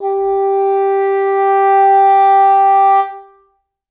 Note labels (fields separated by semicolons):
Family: reed; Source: acoustic; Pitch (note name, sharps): G4; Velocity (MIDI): 25; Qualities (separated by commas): reverb